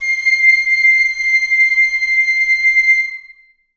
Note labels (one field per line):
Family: reed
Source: acoustic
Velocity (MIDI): 50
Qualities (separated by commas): reverb